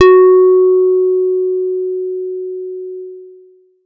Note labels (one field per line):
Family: guitar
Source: electronic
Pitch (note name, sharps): F#4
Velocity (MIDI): 127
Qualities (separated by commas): long release